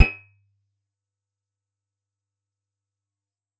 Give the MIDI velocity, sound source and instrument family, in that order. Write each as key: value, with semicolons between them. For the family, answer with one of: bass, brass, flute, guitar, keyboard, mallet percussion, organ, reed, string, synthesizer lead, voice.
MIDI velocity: 127; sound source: acoustic; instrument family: guitar